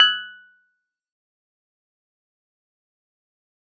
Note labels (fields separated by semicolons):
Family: keyboard; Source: electronic; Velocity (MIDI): 25; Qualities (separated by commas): fast decay, percussive